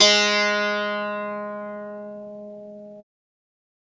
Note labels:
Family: guitar; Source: acoustic; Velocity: 50; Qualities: bright, multiphonic, reverb

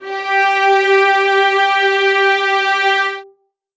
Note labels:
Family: string; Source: acoustic; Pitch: G4; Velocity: 100; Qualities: reverb

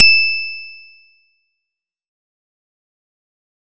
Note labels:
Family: guitar; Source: synthesizer; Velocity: 127; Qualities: bright, fast decay

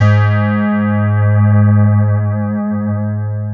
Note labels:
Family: guitar; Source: electronic; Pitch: G#2; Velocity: 50; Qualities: long release, multiphonic, non-linear envelope

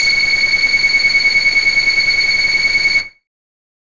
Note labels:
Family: bass; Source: synthesizer; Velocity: 75; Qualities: distorted

